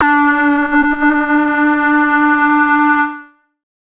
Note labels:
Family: synthesizer lead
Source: synthesizer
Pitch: D4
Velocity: 127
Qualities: distorted, multiphonic, non-linear envelope

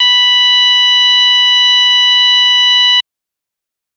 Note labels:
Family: organ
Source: electronic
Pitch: B5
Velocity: 25

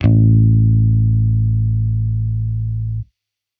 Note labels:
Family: bass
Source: electronic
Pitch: A1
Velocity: 75

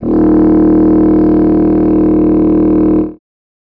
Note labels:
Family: reed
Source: acoustic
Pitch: D#1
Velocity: 75

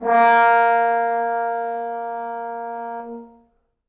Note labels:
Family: brass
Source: acoustic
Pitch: A#3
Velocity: 25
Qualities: bright, reverb

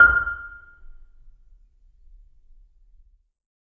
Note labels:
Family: mallet percussion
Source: acoustic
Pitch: F6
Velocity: 75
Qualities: percussive, reverb

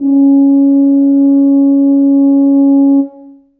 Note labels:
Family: brass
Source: acoustic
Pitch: C#4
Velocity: 75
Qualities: dark, reverb

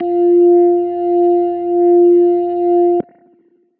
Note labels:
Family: organ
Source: electronic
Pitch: F4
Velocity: 127

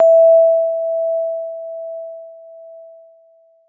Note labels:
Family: keyboard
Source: electronic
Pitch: E5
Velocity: 75

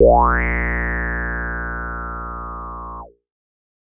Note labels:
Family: bass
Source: synthesizer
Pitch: A#1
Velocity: 75

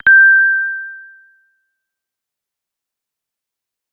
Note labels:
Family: bass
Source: synthesizer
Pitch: G6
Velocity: 75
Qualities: distorted, fast decay

